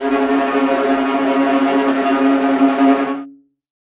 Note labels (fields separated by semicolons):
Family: string; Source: acoustic; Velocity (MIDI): 50; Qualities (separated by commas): non-linear envelope, reverb